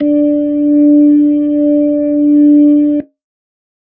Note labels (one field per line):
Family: organ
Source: electronic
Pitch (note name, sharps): D4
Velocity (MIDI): 25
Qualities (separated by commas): dark